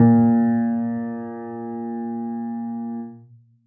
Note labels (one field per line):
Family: keyboard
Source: acoustic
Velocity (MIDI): 75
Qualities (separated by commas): reverb